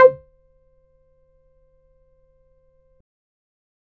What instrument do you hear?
synthesizer bass